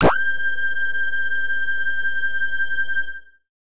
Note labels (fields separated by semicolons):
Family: bass; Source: synthesizer; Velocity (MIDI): 25; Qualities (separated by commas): distorted